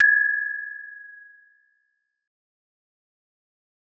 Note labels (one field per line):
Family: mallet percussion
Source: acoustic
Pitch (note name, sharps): G#6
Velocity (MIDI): 50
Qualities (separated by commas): fast decay